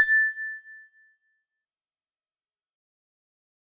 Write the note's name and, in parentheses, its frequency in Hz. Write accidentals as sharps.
A6 (1760 Hz)